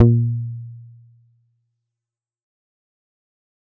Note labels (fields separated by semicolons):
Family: bass; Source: synthesizer; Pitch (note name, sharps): A#2; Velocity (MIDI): 127; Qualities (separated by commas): dark, distorted, fast decay